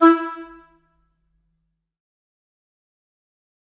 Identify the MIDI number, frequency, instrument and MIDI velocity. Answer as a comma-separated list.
64, 329.6 Hz, acoustic reed instrument, 100